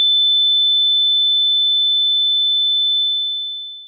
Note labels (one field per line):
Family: synthesizer lead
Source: synthesizer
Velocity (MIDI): 75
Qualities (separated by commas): bright, long release